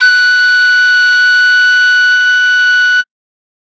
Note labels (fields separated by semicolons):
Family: flute; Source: acoustic; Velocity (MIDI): 127; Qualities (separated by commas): bright